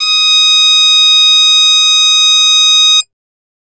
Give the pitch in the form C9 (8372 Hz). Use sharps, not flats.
D#6 (1245 Hz)